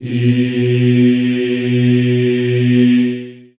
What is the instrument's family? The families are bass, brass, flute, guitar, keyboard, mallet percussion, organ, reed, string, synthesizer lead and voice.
voice